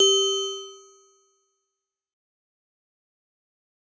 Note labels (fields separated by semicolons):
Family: mallet percussion; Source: acoustic; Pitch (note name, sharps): G4; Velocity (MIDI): 127; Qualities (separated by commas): fast decay